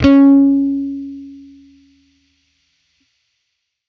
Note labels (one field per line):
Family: bass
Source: electronic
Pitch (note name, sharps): C#4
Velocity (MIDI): 50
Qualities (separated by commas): distorted